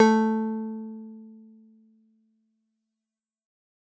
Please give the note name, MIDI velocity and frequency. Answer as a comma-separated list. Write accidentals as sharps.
A3, 100, 220 Hz